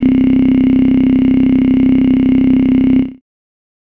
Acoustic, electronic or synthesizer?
synthesizer